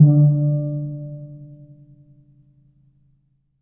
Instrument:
acoustic mallet percussion instrument